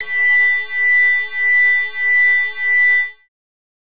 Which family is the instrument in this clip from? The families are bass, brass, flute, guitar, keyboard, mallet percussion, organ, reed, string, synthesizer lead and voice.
bass